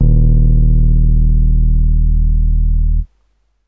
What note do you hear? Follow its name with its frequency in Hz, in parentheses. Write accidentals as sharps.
D#1 (38.89 Hz)